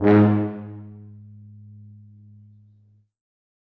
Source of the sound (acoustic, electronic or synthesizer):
acoustic